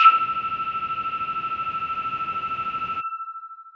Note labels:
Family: voice; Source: synthesizer; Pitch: E6; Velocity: 75; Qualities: distorted, long release

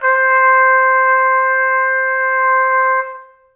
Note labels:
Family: brass; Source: acoustic; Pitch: C5; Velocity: 25; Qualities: reverb

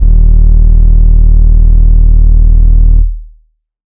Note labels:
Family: organ; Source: electronic; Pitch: D#1; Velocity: 100; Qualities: dark

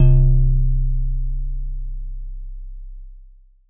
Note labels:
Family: mallet percussion; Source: acoustic; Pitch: C1; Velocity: 50; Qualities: dark

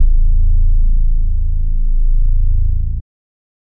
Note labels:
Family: bass; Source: synthesizer; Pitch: A0; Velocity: 100; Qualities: dark

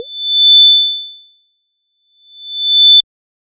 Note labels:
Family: bass; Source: synthesizer; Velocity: 127; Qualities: distorted

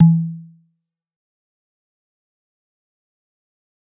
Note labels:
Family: mallet percussion; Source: acoustic; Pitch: E3; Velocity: 100; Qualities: dark, fast decay, percussive

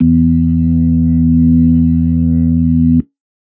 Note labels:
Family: organ; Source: electronic; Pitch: E2; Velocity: 75; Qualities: dark

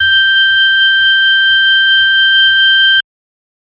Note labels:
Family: organ; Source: electronic; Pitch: G6; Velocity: 127; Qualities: bright

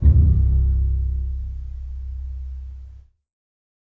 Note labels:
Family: string; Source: acoustic; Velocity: 25; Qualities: dark, reverb

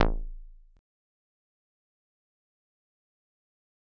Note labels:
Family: mallet percussion; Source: acoustic; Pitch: A0; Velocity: 25; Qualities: fast decay, percussive

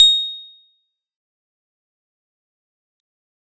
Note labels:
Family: keyboard; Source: electronic; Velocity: 127; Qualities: bright, fast decay, percussive

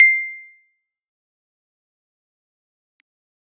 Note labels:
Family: keyboard; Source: electronic; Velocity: 50; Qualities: fast decay, percussive

